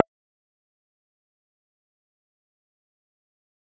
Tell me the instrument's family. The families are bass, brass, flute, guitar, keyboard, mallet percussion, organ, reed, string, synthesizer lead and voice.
guitar